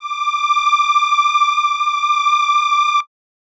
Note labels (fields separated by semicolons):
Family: reed; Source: acoustic; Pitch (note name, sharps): D6; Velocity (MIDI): 50